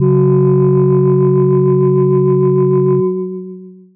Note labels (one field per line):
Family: mallet percussion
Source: electronic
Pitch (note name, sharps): F#1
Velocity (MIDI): 100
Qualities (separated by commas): long release